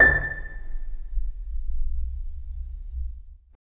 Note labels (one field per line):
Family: mallet percussion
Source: acoustic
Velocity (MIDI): 25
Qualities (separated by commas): reverb